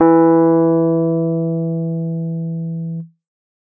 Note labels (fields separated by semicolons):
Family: keyboard; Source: electronic; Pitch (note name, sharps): E3; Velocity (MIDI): 127